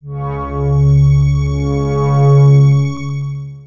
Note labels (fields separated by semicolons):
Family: synthesizer lead; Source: synthesizer; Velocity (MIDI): 25; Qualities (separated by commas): long release, non-linear envelope